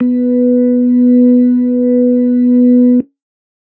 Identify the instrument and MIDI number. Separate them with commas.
electronic organ, 59